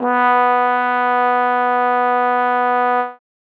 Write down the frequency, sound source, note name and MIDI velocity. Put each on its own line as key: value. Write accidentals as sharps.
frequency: 246.9 Hz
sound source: acoustic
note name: B3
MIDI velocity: 100